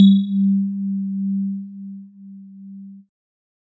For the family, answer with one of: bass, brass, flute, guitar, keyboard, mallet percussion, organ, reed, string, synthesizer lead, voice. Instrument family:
keyboard